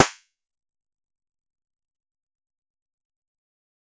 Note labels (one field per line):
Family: guitar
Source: synthesizer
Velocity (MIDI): 127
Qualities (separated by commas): fast decay, percussive